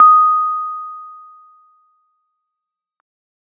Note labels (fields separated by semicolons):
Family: keyboard; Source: electronic; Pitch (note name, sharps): D#6; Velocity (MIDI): 50; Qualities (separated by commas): fast decay